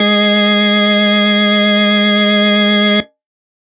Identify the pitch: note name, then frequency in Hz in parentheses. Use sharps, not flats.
G#3 (207.7 Hz)